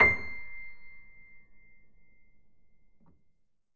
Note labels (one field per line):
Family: keyboard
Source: acoustic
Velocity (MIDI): 50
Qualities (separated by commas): reverb